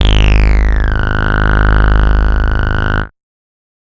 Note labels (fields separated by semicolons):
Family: bass; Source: synthesizer; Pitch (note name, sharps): G#0; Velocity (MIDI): 100; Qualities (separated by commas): bright, distorted, multiphonic